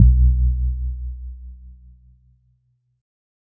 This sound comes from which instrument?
electronic keyboard